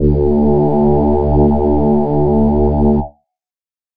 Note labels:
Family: voice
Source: synthesizer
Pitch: D2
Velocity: 75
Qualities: multiphonic

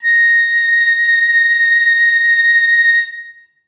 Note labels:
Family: flute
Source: acoustic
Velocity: 50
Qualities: reverb

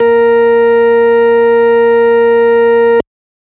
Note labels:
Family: organ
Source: electronic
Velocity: 50

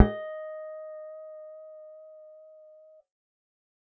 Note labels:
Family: bass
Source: synthesizer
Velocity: 50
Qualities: dark, reverb

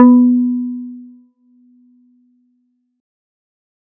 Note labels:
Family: guitar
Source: synthesizer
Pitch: B3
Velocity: 25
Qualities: dark

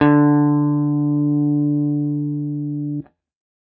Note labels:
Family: guitar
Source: electronic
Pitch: D3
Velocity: 127

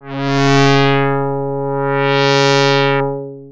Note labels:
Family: bass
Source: synthesizer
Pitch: C#3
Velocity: 127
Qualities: distorted, long release, tempo-synced

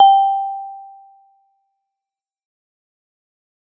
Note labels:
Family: mallet percussion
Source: acoustic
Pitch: G5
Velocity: 127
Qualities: fast decay

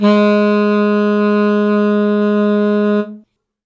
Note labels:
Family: reed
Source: acoustic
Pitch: G#3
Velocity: 50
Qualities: reverb

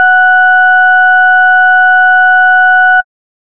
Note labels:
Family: bass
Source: synthesizer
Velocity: 25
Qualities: distorted

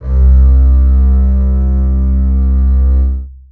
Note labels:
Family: string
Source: acoustic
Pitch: C2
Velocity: 75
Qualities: long release, reverb

